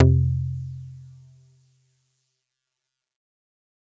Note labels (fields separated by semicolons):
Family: mallet percussion; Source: acoustic; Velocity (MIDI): 25; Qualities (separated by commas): multiphonic